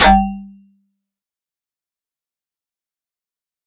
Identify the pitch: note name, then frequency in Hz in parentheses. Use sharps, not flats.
G1 (49 Hz)